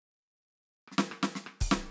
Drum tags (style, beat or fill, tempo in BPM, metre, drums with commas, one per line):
gospel
fill
120 BPM
4/4
open hi-hat, hi-hat pedal, snare, cross-stick, kick